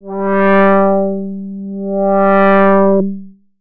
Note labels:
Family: bass; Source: synthesizer; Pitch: G3; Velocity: 50; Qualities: distorted, tempo-synced

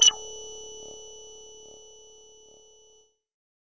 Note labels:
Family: bass; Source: synthesizer; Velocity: 25

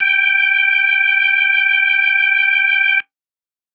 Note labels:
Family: organ; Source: electronic; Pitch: G5; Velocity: 127; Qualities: bright

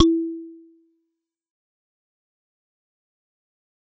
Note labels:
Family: mallet percussion; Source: acoustic; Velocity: 75; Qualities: fast decay, percussive

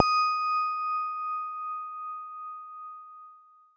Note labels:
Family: guitar; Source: electronic; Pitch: D#6; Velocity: 100; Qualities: reverb

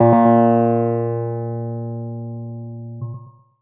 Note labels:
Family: keyboard; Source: electronic; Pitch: A#2; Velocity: 75; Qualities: dark, distorted, tempo-synced

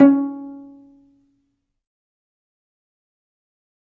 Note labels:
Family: string; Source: acoustic; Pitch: C#4; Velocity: 100; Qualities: dark, fast decay, percussive, reverb

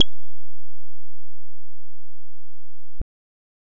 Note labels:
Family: bass; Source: synthesizer; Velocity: 25; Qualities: bright, distorted

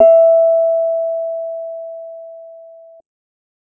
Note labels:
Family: keyboard; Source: electronic; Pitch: E5; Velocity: 25; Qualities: dark

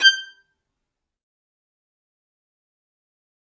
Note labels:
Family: string; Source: acoustic; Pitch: G6; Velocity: 127; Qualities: fast decay, percussive, reverb

